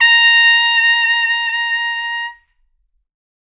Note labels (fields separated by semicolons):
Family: brass; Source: acoustic; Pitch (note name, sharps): A#5; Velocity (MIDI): 127; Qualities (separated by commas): bright